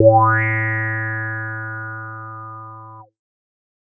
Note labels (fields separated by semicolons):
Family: bass; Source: synthesizer; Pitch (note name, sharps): A2; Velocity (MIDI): 75